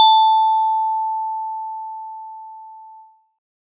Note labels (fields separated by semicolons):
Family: mallet percussion; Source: acoustic; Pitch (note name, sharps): A5; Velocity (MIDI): 100